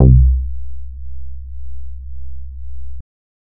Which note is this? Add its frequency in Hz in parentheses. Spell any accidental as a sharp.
C2 (65.41 Hz)